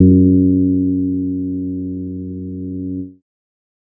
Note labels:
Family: bass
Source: synthesizer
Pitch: F#2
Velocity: 25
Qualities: dark

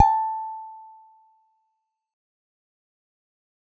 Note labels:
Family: guitar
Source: electronic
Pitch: A5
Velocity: 50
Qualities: fast decay, reverb

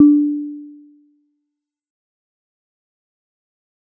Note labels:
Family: mallet percussion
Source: acoustic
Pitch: D4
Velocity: 75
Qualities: dark, fast decay

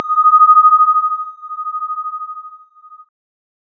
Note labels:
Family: keyboard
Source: electronic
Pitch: D#6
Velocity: 25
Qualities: multiphonic

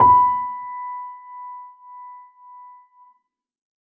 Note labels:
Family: keyboard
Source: acoustic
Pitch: B5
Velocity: 50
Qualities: dark

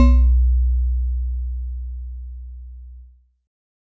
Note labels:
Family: mallet percussion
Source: acoustic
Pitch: B1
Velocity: 25

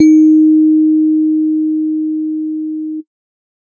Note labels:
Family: keyboard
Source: electronic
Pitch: D#4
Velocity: 50

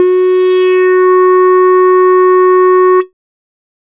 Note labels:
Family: bass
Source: synthesizer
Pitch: F#4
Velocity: 127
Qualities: distorted

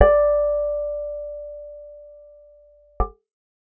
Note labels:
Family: guitar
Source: acoustic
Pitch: D5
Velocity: 50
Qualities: dark

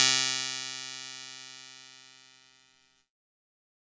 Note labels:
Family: keyboard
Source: electronic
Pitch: C3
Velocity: 25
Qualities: bright, distorted

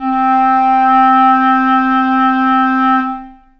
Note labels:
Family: reed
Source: acoustic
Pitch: C4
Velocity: 25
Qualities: long release, reverb

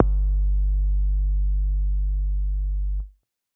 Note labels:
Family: bass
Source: synthesizer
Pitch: G1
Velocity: 127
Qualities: dark, distorted

